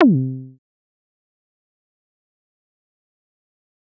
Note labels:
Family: bass; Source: synthesizer; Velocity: 50; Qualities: fast decay, percussive

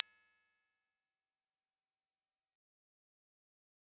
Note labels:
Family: mallet percussion; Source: acoustic; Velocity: 50; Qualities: bright, fast decay

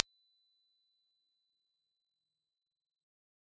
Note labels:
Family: bass; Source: synthesizer; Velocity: 25; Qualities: fast decay, percussive

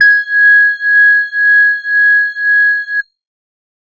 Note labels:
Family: organ; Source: electronic; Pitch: G#6; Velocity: 25

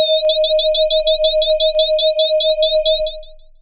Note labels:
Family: mallet percussion; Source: electronic; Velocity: 127; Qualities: bright, distorted, long release, multiphonic

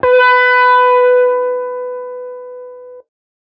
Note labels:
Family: guitar; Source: electronic; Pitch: B4; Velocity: 127; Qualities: distorted, non-linear envelope

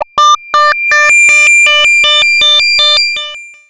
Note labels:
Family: bass; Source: synthesizer; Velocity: 50; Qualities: bright, distorted, long release, multiphonic, tempo-synced

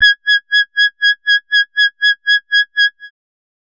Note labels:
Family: bass; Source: synthesizer; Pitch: G#6; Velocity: 25; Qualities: bright, distorted, tempo-synced

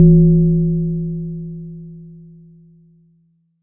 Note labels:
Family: mallet percussion; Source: acoustic; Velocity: 25

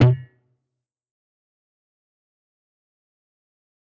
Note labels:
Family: guitar; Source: electronic; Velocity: 25; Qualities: fast decay, percussive

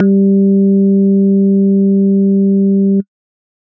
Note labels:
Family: organ; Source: electronic; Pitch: G3; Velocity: 25

